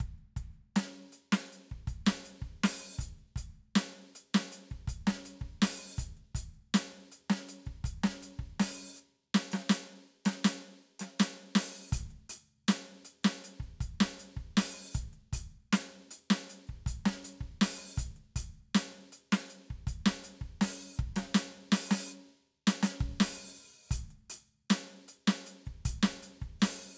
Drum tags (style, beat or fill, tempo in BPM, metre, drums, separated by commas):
funk, beat, 80 BPM, 4/4, closed hi-hat, open hi-hat, hi-hat pedal, snare, kick